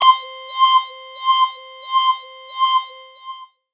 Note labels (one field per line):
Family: voice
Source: synthesizer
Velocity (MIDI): 50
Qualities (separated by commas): long release, non-linear envelope, tempo-synced